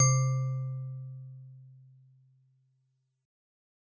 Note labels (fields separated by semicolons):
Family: mallet percussion; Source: acoustic; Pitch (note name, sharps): C3; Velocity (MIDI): 127